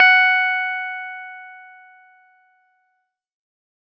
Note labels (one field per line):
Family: keyboard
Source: electronic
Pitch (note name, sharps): F#5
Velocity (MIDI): 50